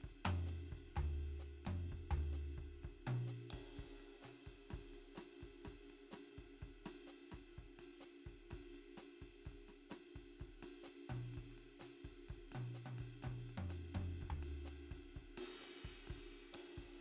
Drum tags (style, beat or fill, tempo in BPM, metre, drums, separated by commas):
bossa nova, beat, 127 BPM, 4/4, crash, ride, hi-hat pedal, snare, cross-stick, high tom, mid tom, floor tom, kick